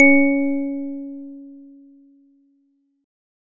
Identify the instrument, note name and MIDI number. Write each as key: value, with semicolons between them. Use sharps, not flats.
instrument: electronic organ; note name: C#4; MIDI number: 61